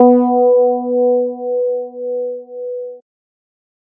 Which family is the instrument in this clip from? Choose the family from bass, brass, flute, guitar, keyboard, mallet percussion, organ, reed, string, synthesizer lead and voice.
bass